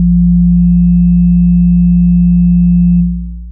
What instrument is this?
synthesizer lead